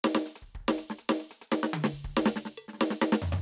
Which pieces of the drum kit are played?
closed hi-hat, percussion, snare, high tom, floor tom and kick